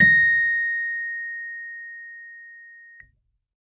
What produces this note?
electronic keyboard